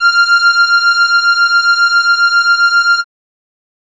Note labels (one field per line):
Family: keyboard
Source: acoustic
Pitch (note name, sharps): F6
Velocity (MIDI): 127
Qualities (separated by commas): bright